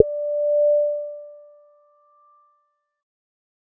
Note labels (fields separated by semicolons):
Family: bass; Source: synthesizer; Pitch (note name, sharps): D5; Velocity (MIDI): 25